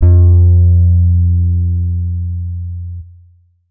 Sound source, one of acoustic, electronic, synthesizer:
electronic